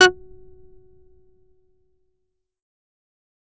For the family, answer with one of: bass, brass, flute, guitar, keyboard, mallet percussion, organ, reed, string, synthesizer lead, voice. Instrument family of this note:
bass